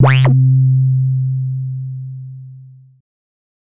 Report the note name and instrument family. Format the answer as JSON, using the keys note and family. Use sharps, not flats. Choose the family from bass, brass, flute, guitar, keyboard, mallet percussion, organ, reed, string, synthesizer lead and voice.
{"note": "C3", "family": "bass"}